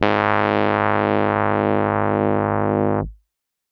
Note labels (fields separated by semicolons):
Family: keyboard; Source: electronic; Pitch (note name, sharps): G#1; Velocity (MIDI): 100; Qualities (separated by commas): distorted